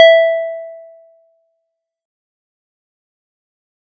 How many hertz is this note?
659.3 Hz